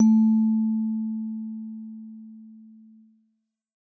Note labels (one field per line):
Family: mallet percussion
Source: acoustic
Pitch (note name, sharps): A3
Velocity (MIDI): 100